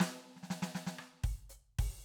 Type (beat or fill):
fill